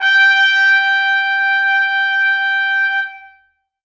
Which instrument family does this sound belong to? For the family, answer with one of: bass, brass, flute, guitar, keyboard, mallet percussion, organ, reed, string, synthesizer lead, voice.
brass